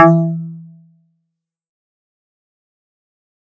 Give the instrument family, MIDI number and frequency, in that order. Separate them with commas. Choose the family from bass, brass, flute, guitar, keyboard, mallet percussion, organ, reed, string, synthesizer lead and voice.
guitar, 52, 164.8 Hz